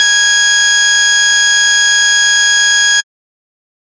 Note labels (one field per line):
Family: bass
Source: synthesizer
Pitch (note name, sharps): G#6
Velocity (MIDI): 75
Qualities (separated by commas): bright, distorted